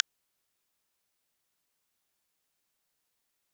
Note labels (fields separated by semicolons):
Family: guitar; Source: electronic; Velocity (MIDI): 127; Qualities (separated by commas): fast decay, percussive